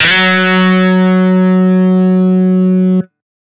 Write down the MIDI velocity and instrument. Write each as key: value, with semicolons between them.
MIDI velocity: 127; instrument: electronic guitar